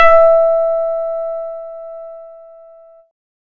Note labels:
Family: keyboard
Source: electronic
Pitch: E5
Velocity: 127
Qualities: distorted

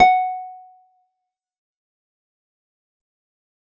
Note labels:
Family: guitar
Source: acoustic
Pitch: F#5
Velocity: 25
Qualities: fast decay, percussive

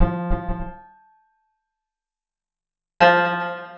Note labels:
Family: guitar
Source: acoustic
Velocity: 25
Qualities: percussive, reverb

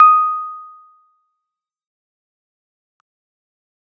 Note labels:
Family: keyboard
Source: electronic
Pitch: D#6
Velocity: 75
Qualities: fast decay, percussive

